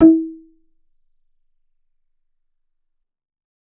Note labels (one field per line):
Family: bass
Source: synthesizer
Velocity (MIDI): 25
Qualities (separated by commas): percussive, reverb